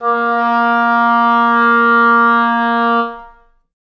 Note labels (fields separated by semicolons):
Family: reed; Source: acoustic; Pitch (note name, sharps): A#3; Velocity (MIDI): 75; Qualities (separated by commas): reverb